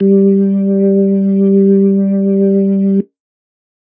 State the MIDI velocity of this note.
100